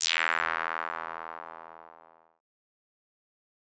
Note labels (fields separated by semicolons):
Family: bass; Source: synthesizer; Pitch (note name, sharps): E2; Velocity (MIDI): 100; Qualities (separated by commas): bright, distorted, fast decay